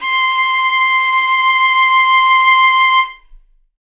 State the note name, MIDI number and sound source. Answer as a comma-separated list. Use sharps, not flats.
C6, 84, acoustic